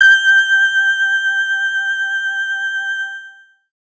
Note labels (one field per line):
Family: organ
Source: electronic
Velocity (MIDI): 127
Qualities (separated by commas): bright